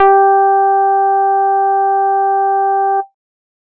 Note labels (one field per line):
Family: bass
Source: synthesizer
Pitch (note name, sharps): G4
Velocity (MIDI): 25